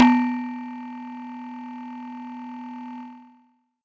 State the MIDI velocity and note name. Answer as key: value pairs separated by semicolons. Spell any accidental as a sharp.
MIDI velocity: 100; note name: B3